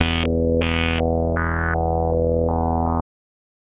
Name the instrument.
synthesizer bass